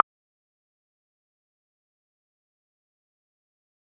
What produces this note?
electronic guitar